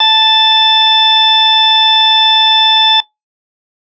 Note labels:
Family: organ; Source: electronic; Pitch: A5; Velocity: 50; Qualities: bright

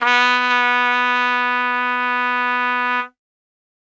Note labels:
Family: brass; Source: acoustic; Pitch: B3; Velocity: 75; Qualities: bright

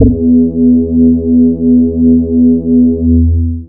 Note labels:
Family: bass; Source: synthesizer; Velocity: 50; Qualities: long release

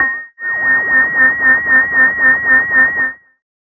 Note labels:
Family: bass; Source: synthesizer; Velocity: 25; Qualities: tempo-synced

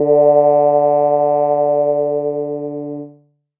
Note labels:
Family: keyboard; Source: electronic; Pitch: D3; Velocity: 25; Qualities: distorted, multiphonic

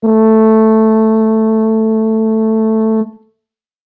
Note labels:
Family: brass; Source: acoustic; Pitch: A3; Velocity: 75

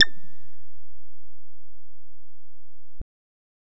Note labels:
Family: bass; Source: synthesizer; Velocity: 25; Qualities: distorted

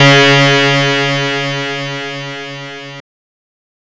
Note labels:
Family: guitar; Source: synthesizer; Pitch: C#3; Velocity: 75; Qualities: bright, distorted

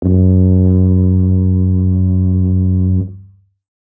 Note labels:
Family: brass; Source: acoustic; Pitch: F#2; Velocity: 25; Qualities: dark

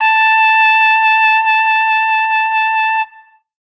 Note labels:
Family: brass; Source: acoustic; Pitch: A5; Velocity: 25; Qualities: distorted

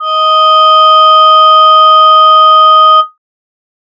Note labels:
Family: voice; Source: synthesizer; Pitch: D#5; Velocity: 50

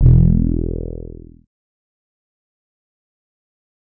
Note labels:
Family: bass; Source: synthesizer; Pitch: E1; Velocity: 100; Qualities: distorted, fast decay

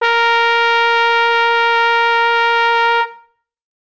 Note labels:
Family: brass; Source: acoustic; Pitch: A#4; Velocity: 127; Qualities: bright

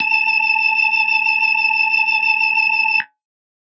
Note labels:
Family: organ; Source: electronic; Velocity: 127

